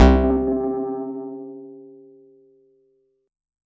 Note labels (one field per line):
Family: guitar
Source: electronic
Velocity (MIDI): 100